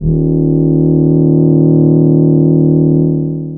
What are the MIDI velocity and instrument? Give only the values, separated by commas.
25, synthesizer voice